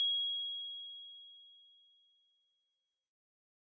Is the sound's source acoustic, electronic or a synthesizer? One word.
acoustic